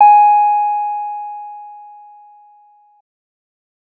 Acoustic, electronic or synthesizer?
synthesizer